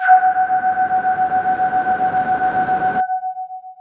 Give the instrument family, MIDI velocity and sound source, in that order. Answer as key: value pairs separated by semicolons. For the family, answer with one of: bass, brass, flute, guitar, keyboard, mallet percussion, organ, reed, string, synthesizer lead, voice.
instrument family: voice; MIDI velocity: 75; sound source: synthesizer